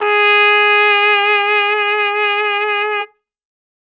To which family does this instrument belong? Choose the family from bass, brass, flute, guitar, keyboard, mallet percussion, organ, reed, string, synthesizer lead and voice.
brass